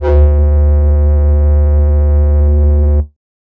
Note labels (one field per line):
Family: flute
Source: synthesizer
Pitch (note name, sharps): D2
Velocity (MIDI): 127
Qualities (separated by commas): distorted